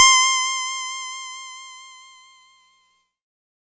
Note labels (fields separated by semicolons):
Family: keyboard; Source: electronic; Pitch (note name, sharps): C6; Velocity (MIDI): 25; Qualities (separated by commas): bright